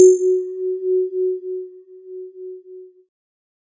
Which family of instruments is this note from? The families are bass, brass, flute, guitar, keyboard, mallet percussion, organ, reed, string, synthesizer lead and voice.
keyboard